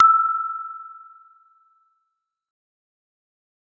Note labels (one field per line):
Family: mallet percussion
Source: acoustic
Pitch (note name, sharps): E6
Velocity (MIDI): 75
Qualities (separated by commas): fast decay